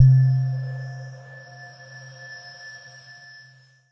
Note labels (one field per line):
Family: mallet percussion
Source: electronic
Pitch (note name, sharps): C3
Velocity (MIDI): 100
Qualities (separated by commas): non-linear envelope